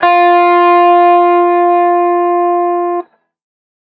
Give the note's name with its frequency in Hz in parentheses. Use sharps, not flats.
F4 (349.2 Hz)